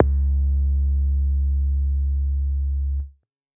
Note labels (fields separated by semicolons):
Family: bass; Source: synthesizer; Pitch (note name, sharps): C#2; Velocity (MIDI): 127; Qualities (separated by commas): distorted